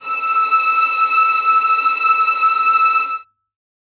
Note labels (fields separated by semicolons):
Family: string; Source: acoustic; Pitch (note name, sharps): E6; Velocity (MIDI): 50; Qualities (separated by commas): reverb